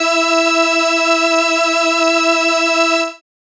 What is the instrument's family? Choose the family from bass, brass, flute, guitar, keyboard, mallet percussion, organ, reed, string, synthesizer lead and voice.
keyboard